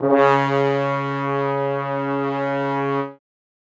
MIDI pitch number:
49